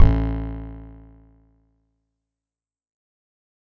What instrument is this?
acoustic guitar